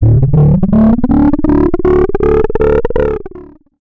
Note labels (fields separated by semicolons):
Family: bass; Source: synthesizer; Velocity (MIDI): 50; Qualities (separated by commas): distorted, long release, multiphonic, tempo-synced